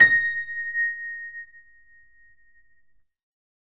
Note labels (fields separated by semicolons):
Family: keyboard; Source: electronic; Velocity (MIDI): 100